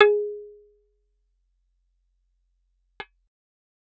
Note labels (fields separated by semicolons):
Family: bass; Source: synthesizer; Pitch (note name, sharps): G#4; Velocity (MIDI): 100; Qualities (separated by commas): percussive